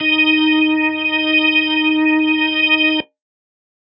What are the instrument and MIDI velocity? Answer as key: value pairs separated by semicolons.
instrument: electronic organ; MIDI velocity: 75